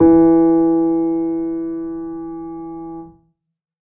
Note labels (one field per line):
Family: keyboard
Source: acoustic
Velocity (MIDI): 25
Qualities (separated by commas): reverb